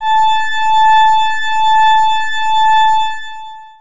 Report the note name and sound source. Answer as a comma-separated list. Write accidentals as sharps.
A5, electronic